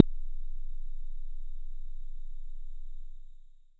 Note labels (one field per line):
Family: bass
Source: synthesizer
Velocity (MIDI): 25